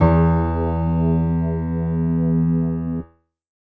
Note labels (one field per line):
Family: keyboard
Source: electronic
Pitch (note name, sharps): E2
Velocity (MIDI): 75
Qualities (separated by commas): reverb